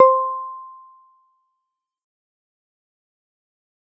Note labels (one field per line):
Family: guitar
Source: synthesizer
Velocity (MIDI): 50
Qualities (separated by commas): fast decay, percussive